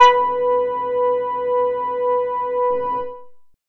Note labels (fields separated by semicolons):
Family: bass; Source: synthesizer; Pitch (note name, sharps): B4; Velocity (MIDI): 75; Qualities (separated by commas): distorted, long release